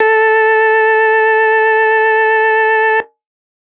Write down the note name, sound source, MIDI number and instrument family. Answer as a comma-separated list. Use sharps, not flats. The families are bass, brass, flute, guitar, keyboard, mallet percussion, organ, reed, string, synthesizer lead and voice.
A4, electronic, 69, organ